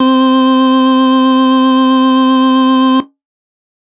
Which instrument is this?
electronic organ